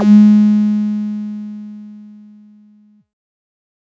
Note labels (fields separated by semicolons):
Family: bass; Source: synthesizer; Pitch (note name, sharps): G#3; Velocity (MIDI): 75; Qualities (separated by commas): bright, distorted